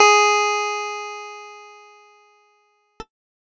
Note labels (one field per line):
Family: keyboard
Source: electronic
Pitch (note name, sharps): G#4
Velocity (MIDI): 25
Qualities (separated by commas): bright